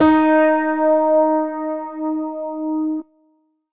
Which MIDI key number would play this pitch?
63